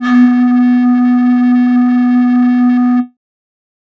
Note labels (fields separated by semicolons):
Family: flute; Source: synthesizer; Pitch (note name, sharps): B3; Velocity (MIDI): 127; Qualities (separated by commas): distorted